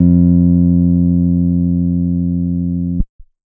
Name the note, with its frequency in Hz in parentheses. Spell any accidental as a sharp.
F2 (87.31 Hz)